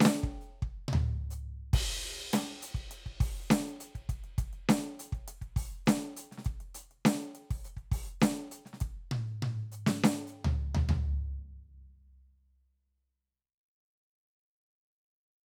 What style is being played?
half-time rock